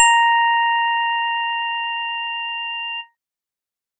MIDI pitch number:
82